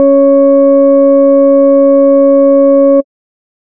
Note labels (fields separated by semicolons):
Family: bass; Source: synthesizer; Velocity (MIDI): 25; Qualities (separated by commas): distorted